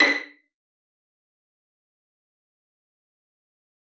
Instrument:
acoustic string instrument